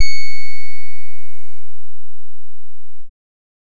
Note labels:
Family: bass; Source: synthesizer; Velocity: 75; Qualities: distorted

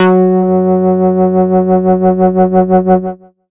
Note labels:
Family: bass; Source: synthesizer; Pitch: F#3; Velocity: 25; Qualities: distorted

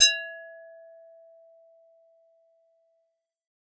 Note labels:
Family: bass; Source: synthesizer; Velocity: 25; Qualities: distorted, percussive

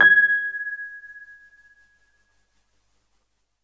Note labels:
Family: keyboard; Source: electronic; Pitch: G#6; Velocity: 75

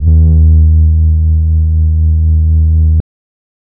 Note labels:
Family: bass; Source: synthesizer; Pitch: D#2; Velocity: 25; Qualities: dark, distorted, non-linear envelope

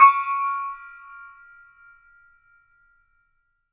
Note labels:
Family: mallet percussion; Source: acoustic; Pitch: C#6; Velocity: 100

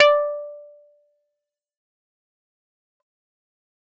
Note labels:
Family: keyboard; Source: electronic; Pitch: D5; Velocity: 100; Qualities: distorted, fast decay, percussive

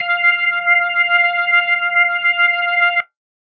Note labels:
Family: organ; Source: electronic; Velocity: 100; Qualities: distorted

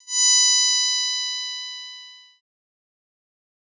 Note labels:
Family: bass; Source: synthesizer; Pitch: B5; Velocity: 127; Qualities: bright, distorted, fast decay

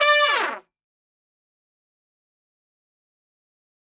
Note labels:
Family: brass; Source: acoustic; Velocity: 50; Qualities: bright, fast decay, reverb

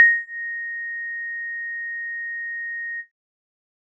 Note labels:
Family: keyboard; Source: electronic; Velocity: 25

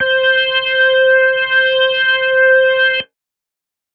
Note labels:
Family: organ; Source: electronic; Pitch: C5; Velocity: 100

